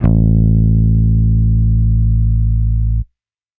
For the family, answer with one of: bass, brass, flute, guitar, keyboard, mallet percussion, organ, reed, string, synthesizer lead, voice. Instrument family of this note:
bass